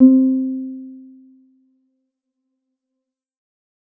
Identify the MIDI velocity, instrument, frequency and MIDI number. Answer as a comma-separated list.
25, electronic keyboard, 261.6 Hz, 60